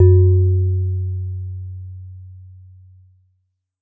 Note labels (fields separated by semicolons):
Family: mallet percussion; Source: acoustic; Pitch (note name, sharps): F#2; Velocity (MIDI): 25; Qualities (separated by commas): dark